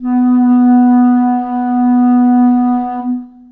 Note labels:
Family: reed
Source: acoustic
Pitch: B3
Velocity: 50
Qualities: dark, long release, reverb

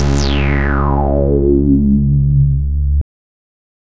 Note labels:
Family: bass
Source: synthesizer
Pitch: C#2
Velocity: 127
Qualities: bright, distorted

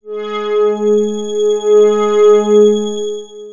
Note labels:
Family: synthesizer lead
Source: synthesizer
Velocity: 50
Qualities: bright, long release, non-linear envelope

